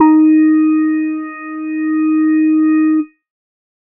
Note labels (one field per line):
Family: organ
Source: electronic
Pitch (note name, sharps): D#4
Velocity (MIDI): 25